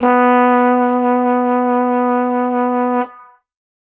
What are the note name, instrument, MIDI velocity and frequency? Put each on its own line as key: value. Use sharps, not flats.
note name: B3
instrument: acoustic brass instrument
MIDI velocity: 75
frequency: 246.9 Hz